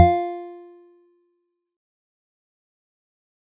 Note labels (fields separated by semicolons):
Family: mallet percussion; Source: acoustic; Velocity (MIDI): 100; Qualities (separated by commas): fast decay, percussive